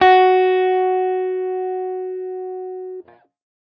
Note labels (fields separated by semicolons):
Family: guitar; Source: electronic; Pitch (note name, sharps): F#4; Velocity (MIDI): 127